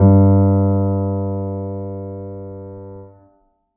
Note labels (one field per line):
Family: keyboard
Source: acoustic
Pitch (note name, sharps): G2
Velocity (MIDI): 50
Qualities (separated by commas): dark, reverb